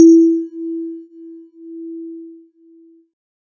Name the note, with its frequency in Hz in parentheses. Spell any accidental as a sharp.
E4 (329.6 Hz)